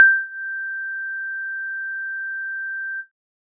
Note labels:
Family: keyboard; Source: electronic; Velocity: 25

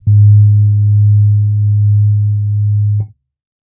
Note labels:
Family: keyboard; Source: electronic; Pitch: G#2; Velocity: 25; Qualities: dark

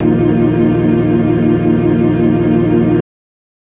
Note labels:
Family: organ; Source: electronic; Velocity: 127; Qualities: dark

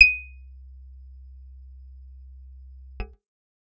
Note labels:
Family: guitar; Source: acoustic; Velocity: 127; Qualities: bright, percussive

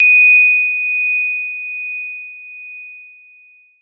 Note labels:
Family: keyboard; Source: electronic; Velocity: 100; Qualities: bright, long release

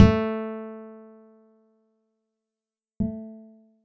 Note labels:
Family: guitar; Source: acoustic; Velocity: 100

